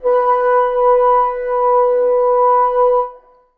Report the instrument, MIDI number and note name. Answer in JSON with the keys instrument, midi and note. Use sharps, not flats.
{"instrument": "acoustic reed instrument", "midi": 71, "note": "B4"}